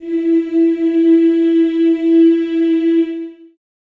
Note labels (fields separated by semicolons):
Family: voice; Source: acoustic; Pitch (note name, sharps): E4; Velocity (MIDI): 50; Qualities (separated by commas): long release, reverb